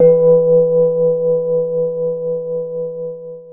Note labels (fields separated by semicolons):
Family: keyboard; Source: electronic; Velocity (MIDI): 127; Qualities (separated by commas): long release, reverb